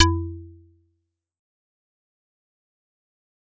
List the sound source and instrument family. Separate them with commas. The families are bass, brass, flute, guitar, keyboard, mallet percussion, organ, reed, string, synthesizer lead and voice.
acoustic, mallet percussion